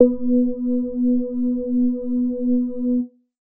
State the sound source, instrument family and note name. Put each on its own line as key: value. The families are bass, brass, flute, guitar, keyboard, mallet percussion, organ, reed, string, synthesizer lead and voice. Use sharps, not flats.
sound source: electronic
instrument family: keyboard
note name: B3